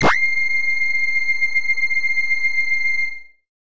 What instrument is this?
synthesizer bass